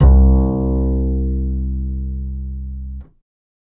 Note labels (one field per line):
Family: bass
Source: electronic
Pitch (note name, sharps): C2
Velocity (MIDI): 127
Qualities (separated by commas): reverb